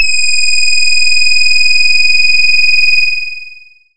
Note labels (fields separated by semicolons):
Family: voice; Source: synthesizer; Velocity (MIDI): 25; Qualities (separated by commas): bright, long release